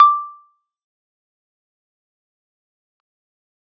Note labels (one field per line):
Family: keyboard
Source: electronic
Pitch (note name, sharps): D6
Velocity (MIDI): 50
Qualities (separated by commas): fast decay, percussive